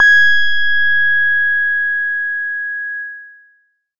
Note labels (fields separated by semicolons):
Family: bass; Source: synthesizer; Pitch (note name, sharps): G#6; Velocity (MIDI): 127; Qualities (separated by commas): distorted